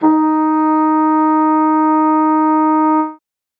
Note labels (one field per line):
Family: reed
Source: acoustic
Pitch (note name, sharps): D#4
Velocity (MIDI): 75